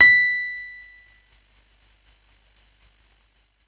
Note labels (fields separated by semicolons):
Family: keyboard; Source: electronic; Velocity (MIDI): 25; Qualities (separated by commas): distorted, tempo-synced